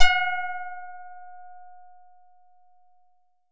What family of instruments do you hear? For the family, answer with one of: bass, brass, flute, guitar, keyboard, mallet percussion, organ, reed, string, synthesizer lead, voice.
guitar